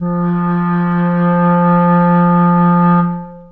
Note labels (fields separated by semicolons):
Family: reed; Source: acoustic; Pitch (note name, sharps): F3; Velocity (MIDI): 50; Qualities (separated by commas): dark, long release, reverb